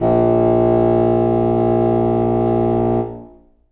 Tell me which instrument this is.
acoustic reed instrument